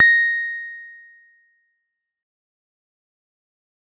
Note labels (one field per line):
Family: keyboard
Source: electronic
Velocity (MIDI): 25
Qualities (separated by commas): fast decay